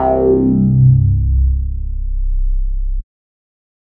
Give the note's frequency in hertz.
32.7 Hz